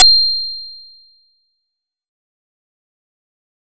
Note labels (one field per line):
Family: guitar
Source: synthesizer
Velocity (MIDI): 75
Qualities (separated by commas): bright, fast decay